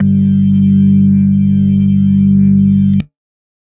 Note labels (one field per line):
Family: organ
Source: electronic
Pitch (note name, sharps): G1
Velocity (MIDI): 100